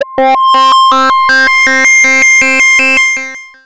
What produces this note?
synthesizer bass